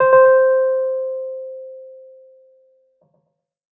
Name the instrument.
electronic keyboard